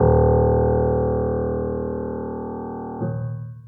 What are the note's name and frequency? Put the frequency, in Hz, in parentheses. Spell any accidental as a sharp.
D#1 (38.89 Hz)